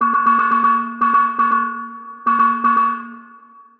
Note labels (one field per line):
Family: mallet percussion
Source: synthesizer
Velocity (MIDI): 127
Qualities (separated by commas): long release, multiphonic, percussive, tempo-synced